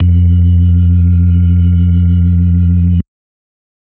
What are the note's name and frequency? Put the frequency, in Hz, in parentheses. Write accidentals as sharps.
F2 (87.31 Hz)